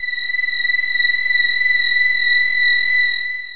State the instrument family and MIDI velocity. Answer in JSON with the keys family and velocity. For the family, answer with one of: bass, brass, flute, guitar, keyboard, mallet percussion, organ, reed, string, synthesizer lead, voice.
{"family": "voice", "velocity": 127}